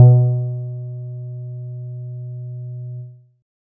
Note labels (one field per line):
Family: guitar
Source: synthesizer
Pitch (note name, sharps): B2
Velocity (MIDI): 50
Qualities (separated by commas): dark